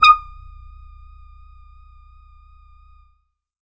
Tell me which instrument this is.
synthesizer bass